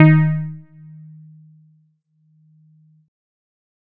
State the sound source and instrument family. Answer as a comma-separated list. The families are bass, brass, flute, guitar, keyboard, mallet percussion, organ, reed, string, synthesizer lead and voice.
electronic, keyboard